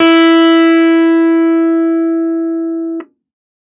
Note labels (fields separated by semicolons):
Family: keyboard; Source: electronic; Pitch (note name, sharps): E4; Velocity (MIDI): 127; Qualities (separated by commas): distorted